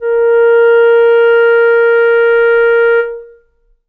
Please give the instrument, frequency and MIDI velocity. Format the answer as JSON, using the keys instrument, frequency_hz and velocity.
{"instrument": "acoustic reed instrument", "frequency_hz": 466.2, "velocity": 75}